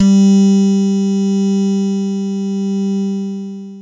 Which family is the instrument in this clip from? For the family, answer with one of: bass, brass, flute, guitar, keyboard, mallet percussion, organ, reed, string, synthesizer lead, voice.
guitar